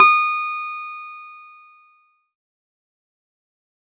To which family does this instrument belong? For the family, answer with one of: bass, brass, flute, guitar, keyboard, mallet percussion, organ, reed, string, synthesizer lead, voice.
keyboard